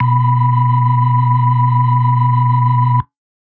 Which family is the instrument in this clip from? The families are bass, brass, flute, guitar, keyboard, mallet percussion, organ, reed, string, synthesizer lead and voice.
organ